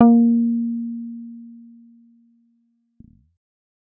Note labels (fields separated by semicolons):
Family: bass; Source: synthesizer; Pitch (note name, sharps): A#3; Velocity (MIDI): 50; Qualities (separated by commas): dark